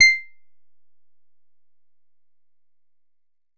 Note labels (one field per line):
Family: guitar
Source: synthesizer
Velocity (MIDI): 75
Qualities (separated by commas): percussive